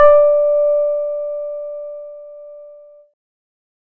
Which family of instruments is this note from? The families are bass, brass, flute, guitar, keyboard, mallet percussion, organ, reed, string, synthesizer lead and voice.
keyboard